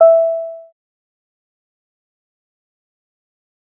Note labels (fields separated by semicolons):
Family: bass; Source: synthesizer; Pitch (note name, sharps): E5; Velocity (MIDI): 50; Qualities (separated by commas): fast decay, percussive